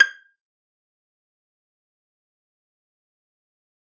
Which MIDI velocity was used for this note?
75